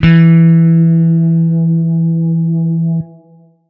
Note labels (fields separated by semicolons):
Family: guitar; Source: electronic; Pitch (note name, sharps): E3; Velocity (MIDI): 100; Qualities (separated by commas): bright, distorted, long release